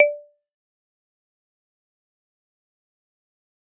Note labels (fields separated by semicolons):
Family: mallet percussion; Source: acoustic; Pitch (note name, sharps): D5; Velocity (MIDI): 127; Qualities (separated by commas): fast decay, percussive